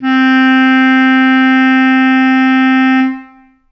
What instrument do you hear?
acoustic reed instrument